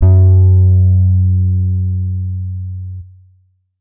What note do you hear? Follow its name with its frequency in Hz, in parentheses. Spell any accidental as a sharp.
F#2 (92.5 Hz)